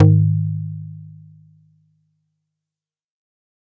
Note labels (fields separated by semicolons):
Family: mallet percussion; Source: acoustic; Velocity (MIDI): 127; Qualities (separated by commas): fast decay, multiphonic